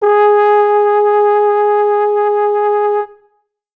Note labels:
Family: brass; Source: acoustic; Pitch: G#4; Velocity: 50

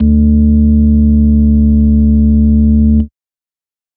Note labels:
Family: organ; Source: electronic; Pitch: D2; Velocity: 100; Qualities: dark

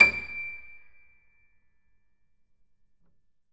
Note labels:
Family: keyboard; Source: acoustic; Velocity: 127; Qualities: reverb

